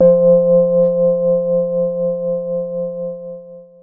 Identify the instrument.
electronic keyboard